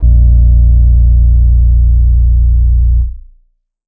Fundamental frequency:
29.14 Hz